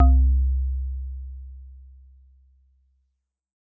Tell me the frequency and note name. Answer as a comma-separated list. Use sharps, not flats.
65.41 Hz, C2